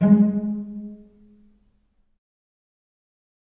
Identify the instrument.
acoustic string instrument